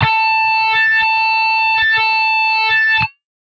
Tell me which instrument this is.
synthesizer guitar